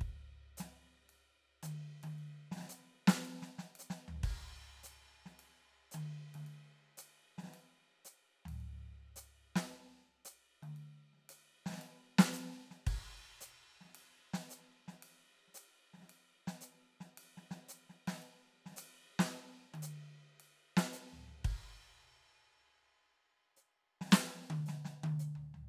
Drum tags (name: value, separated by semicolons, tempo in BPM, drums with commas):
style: jazz; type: beat; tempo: 112 BPM; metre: 4/4; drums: crash, ride, hi-hat pedal, snare, high tom, floor tom, kick